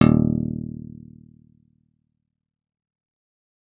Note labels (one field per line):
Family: guitar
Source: acoustic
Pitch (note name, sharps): D#1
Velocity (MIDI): 100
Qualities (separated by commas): fast decay